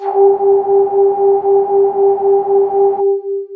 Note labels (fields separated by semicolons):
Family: voice; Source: synthesizer; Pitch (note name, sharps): G4; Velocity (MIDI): 50; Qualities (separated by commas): distorted, long release